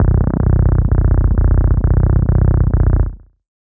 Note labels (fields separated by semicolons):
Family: bass; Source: synthesizer; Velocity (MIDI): 50; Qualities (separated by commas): distorted, tempo-synced